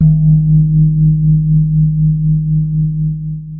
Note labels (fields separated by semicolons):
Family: keyboard; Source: electronic; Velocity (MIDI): 100; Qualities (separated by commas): dark, long release, reverb